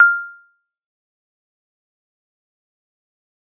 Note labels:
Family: mallet percussion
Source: acoustic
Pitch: F6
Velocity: 50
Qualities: fast decay, percussive

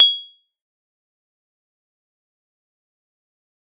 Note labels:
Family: mallet percussion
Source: acoustic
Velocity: 75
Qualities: bright, fast decay, percussive

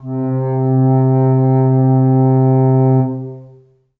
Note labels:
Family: flute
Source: acoustic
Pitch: C3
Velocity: 100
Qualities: long release, reverb

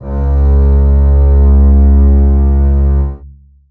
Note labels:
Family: string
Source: acoustic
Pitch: C#2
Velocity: 25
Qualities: long release, reverb

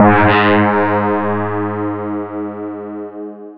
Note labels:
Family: mallet percussion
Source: electronic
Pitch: G#2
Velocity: 50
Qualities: bright, distorted, long release, non-linear envelope

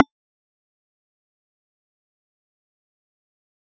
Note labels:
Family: mallet percussion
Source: electronic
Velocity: 75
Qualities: fast decay, percussive

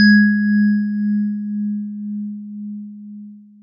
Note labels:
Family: mallet percussion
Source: acoustic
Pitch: G#3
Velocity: 50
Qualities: long release

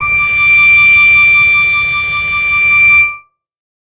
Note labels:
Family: bass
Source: synthesizer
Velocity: 50

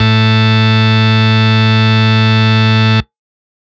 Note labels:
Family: organ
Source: electronic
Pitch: A2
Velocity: 127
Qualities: distorted

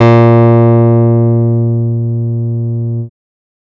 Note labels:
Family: bass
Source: synthesizer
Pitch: A#2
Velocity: 50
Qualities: distorted

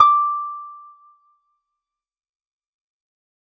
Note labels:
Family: guitar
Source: acoustic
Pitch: D6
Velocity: 127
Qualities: fast decay

